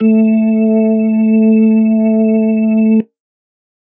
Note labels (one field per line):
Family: organ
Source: electronic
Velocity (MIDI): 50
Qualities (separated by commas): dark